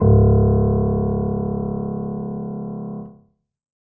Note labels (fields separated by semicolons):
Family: keyboard; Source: acoustic; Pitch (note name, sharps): C#1; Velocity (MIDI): 25; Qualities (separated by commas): reverb